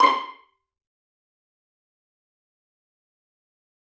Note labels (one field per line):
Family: string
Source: acoustic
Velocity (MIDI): 100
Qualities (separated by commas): fast decay, percussive, reverb